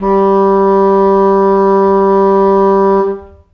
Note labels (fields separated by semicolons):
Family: reed; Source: acoustic; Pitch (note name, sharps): G3; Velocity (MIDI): 25; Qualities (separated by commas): long release, reverb